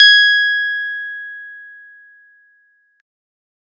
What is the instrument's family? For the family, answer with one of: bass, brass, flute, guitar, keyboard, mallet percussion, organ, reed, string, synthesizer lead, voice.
keyboard